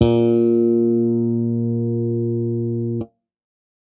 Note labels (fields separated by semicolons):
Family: bass; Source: electronic; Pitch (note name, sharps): A#2; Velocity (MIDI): 100